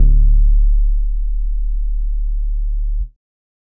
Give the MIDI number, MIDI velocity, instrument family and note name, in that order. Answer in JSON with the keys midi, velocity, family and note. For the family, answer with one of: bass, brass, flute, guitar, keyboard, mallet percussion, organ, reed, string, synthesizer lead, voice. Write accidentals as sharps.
{"midi": 26, "velocity": 25, "family": "bass", "note": "D1"}